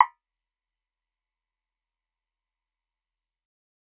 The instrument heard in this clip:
synthesizer bass